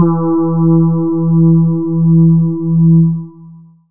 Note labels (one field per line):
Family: voice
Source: synthesizer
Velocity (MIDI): 100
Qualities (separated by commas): dark, long release